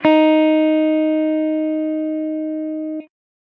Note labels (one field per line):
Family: guitar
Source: electronic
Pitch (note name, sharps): D#4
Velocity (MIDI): 50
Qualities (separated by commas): distorted